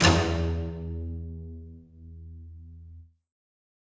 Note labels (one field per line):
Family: string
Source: acoustic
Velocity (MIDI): 127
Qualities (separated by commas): bright, reverb